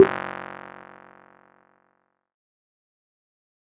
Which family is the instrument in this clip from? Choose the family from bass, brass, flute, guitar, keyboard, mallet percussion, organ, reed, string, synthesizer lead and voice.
keyboard